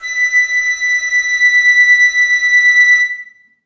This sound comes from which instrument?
acoustic flute